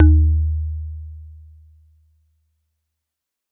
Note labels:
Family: mallet percussion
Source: acoustic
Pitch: D#2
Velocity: 75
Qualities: dark

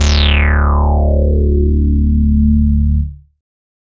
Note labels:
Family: bass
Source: synthesizer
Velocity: 75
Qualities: bright, distorted, non-linear envelope

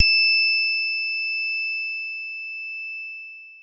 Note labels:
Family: guitar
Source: synthesizer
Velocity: 127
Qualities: bright, long release

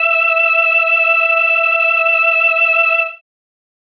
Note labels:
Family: keyboard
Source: synthesizer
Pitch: E5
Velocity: 25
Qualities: bright

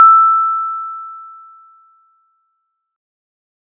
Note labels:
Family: mallet percussion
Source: acoustic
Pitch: E6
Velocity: 50

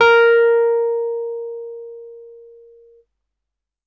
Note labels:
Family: keyboard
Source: electronic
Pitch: A#4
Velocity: 127

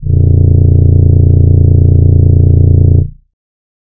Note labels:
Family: voice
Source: synthesizer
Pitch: A#0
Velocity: 127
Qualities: distorted

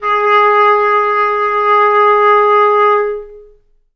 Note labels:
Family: reed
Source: acoustic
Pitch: G#4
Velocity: 50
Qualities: long release, reverb

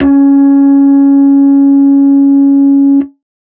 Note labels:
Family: guitar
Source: electronic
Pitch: C#4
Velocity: 25

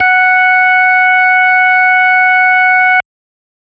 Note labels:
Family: organ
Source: electronic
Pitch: F#5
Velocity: 127

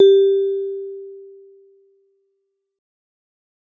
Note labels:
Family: mallet percussion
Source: acoustic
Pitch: G4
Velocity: 75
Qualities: fast decay

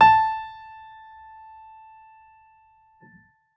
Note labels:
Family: keyboard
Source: acoustic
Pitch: A5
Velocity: 50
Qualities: percussive

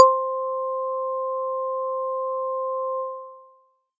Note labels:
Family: mallet percussion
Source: acoustic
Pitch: C5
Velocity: 50

